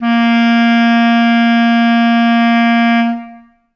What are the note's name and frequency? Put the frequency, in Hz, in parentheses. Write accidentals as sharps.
A#3 (233.1 Hz)